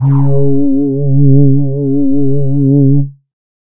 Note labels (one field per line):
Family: voice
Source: synthesizer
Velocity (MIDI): 127